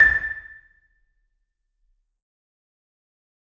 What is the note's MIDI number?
93